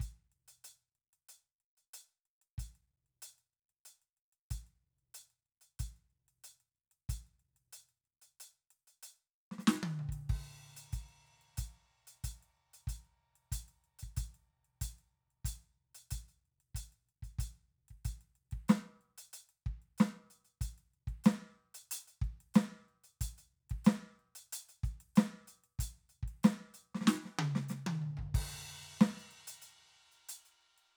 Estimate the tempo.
93 BPM